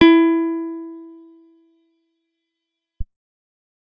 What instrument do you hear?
acoustic guitar